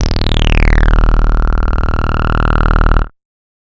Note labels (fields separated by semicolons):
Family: bass; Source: synthesizer; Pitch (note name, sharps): D#0; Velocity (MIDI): 127; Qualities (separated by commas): bright, distorted, multiphonic